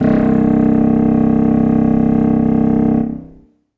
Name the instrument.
acoustic reed instrument